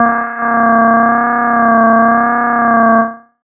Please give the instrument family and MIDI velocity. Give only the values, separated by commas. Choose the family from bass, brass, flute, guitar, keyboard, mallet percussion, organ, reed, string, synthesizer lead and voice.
bass, 75